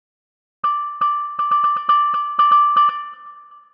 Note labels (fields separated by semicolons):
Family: mallet percussion; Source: synthesizer; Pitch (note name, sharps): D6; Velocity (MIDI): 75; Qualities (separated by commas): long release, multiphonic, percussive, tempo-synced